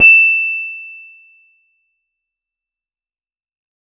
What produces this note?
electronic keyboard